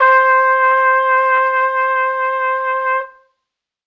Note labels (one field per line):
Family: brass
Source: acoustic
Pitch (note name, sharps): C5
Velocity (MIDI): 25